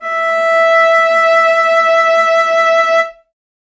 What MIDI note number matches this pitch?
76